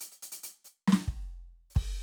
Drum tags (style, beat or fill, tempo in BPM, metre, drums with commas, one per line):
hip-hop
beat
140 BPM
4/4
crash, closed hi-hat, hi-hat pedal, snare, kick